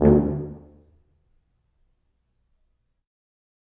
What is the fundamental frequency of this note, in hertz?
73.42 Hz